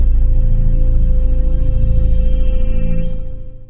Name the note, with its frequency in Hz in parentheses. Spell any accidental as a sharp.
A-1 (13.75 Hz)